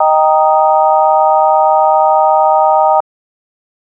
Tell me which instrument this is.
electronic organ